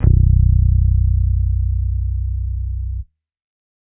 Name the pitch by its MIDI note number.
23